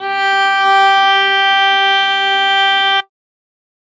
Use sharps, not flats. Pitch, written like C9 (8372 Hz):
G4 (392 Hz)